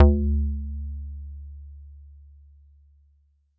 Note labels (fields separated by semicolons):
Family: mallet percussion; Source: acoustic; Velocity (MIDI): 127